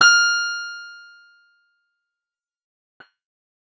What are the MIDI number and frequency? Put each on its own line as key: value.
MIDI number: 89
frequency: 1397 Hz